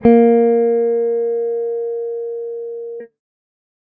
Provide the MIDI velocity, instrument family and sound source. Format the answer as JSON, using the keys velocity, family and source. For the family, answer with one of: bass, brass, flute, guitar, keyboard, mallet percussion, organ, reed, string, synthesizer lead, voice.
{"velocity": 25, "family": "guitar", "source": "electronic"}